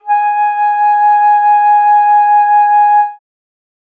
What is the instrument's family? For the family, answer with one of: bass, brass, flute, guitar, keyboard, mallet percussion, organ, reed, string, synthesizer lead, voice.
flute